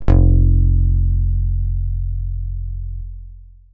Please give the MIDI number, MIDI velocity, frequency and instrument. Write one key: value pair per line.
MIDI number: 29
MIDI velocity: 127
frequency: 43.65 Hz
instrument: electronic guitar